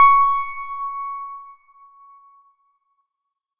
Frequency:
1109 Hz